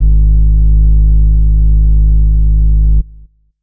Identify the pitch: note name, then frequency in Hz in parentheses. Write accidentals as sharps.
G#1 (51.91 Hz)